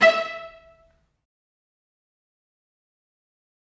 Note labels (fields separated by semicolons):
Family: string; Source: acoustic; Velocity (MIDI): 75; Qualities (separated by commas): fast decay, percussive, reverb